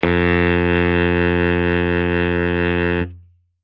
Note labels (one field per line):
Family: reed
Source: acoustic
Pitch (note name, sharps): F2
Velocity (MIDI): 100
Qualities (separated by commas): bright